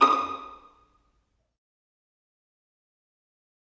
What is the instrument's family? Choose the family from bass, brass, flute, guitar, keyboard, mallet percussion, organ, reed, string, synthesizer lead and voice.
string